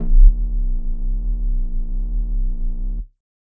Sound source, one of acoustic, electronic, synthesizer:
synthesizer